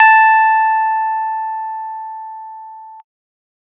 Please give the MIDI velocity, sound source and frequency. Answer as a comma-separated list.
100, electronic, 880 Hz